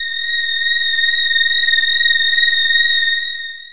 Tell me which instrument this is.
synthesizer voice